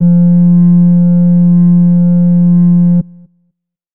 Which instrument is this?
acoustic flute